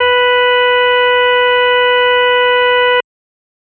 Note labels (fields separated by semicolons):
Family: organ; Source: electronic; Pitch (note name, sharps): B4; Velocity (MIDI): 127